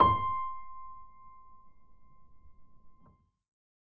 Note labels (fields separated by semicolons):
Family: keyboard; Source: acoustic; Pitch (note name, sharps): C6; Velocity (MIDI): 50; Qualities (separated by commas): reverb